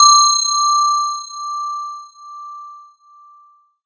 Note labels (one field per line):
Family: mallet percussion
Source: electronic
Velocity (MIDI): 127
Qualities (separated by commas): bright, multiphonic